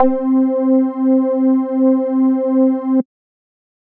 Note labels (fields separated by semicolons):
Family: bass; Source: synthesizer; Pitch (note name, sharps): C4; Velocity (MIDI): 75